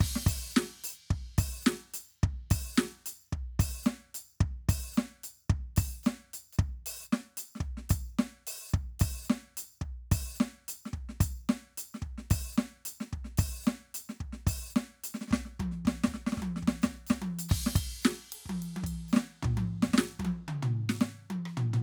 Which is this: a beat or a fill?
beat